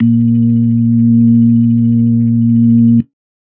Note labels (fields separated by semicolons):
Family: organ; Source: electronic; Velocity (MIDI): 75; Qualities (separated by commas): dark